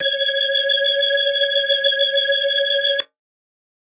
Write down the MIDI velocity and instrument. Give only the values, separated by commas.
127, electronic organ